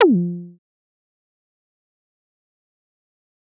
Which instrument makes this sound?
synthesizer bass